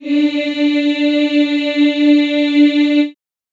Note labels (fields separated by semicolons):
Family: voice; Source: acoustic; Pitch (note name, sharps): D4; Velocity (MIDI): 100; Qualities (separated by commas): reverb